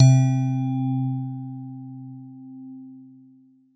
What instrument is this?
acoustic mallet percussion instrument